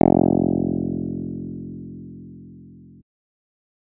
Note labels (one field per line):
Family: guitar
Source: electronic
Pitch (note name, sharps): F1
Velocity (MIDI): 50